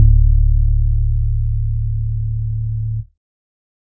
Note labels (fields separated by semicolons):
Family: organ; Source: electronic; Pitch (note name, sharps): D1; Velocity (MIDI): 50; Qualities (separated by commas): dark